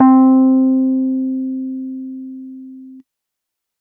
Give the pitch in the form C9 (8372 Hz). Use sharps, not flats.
C4 (261.6 Hz)